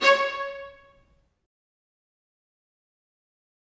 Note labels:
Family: string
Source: acoustic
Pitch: C#5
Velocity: 100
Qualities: fast decay, reverb

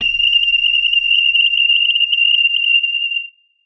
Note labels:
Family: guitar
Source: electronic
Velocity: 75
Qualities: bright

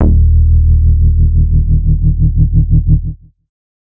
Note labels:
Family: bass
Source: synthesizer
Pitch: D#1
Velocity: 127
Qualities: distorted

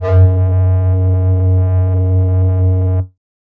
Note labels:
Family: flute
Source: synthesizer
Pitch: F#2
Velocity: 75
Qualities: distorted

